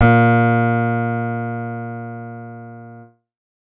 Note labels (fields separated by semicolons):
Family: keyboard; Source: synthesizer; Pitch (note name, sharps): A#2; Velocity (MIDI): 100; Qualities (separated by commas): distorted